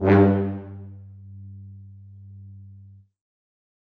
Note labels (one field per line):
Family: brass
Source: acoustic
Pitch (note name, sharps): G2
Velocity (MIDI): 50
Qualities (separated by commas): reverb